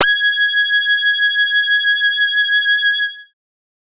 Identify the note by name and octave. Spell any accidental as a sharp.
G#6